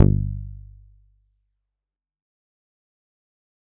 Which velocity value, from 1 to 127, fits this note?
127